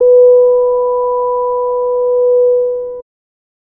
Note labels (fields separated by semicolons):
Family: bass; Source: synthesizer; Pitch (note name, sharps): B4; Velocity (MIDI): 50; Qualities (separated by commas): distorted